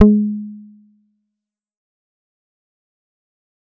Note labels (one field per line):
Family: bass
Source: synthesizer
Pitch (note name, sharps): G#3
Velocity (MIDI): 25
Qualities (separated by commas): dark, distorted, fast decay, percussive